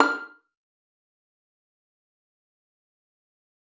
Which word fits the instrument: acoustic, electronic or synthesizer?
acoustic